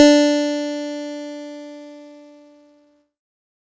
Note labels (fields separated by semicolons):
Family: keyboard; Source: electronic; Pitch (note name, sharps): D4; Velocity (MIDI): 75; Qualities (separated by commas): bright, distorted